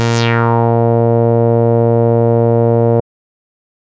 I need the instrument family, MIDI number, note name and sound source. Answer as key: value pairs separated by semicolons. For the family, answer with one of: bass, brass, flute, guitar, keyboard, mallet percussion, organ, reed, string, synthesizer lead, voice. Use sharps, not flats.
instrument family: bass; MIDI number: 46; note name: A#2; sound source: synthesizer